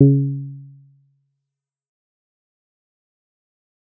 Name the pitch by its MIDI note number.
49